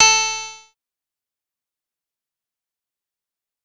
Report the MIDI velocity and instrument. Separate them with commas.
25, synthesizer bass